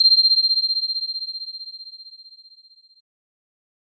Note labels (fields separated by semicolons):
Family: bass; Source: synthesizer; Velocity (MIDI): 75; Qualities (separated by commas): bright